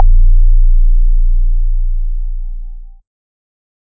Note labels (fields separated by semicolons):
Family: organ; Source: electronic; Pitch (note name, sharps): A#0; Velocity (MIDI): 127; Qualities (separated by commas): dark